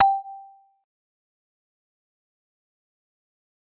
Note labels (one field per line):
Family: mallet percussion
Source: acoustic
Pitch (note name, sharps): G5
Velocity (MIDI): 75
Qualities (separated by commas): fast decay, percussive